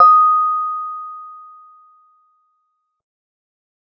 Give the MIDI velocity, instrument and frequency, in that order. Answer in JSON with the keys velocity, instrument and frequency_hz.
{"velocity": 25, "instrument": "electronic keyboard", "frequency_hz": 1245}